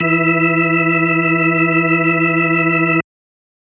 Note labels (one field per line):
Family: organ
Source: electronic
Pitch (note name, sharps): E3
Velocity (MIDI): 50